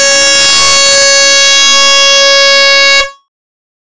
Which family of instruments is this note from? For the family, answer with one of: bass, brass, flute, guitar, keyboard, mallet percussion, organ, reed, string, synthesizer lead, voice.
bass